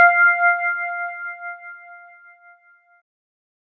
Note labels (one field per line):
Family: keyboard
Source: electronic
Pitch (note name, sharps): F5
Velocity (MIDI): 100